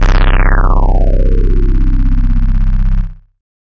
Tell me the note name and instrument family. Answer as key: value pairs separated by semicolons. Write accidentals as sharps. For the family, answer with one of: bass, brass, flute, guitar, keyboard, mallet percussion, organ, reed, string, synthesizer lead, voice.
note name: C0; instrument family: bass